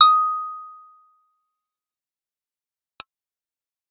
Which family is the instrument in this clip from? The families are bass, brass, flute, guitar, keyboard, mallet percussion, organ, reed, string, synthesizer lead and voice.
bass